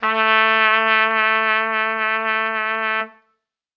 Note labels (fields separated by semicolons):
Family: brass; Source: acoustic; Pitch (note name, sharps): A3; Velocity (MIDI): 50